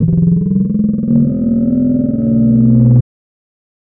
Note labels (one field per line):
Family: voice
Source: synthesizer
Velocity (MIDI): 100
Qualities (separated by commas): distorted